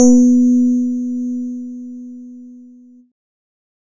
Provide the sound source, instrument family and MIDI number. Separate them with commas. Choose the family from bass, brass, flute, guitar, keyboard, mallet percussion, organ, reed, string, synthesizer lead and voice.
electronic, keyboard, 59